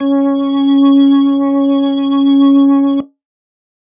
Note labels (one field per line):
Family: organ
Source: electronic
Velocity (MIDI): 25